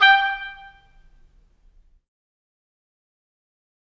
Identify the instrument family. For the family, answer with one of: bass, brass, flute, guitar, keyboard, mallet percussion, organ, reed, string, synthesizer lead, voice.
reed